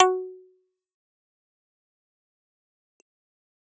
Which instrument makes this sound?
electronic keyboard